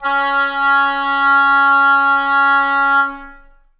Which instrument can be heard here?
acoustic reed instrument